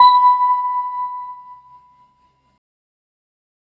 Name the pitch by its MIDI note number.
83